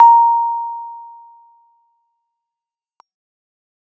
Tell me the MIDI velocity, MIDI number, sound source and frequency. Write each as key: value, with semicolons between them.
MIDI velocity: 50; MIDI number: 82; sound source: electronic; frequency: 932.3 Hz